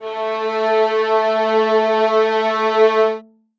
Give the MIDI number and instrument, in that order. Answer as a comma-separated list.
57, acoustic string instrument